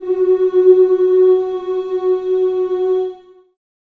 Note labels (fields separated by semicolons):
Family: voice; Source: acoustic; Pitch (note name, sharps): F#4; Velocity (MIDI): 75; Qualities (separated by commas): reverb